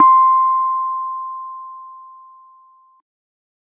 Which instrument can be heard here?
electronic keyboard